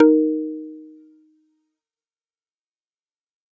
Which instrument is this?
acoustic mallet percussion instrument